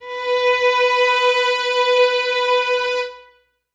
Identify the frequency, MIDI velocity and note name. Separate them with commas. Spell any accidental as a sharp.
493.9 Hz, 75, B4